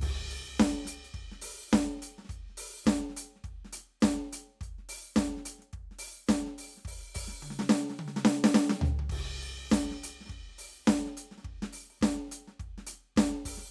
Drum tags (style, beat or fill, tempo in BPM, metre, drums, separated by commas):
soul, beat, 105 BPM, 4/4, ride, closed hi-hat, open hi-hat, hi-hat pedal, snare, high tom, floor tom, kick